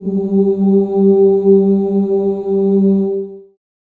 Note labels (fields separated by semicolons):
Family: voice; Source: acoustic; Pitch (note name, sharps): G3; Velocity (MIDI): 25; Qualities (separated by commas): dark, long release, reverb